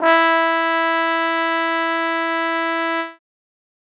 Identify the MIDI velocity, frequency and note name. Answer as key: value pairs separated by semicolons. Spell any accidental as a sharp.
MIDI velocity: 127; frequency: 329.6 Hz; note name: E4